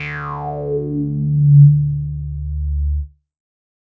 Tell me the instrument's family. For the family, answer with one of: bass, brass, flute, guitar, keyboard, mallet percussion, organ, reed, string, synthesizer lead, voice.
bass